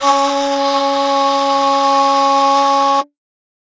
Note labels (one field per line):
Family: flute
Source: acoustic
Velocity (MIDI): 127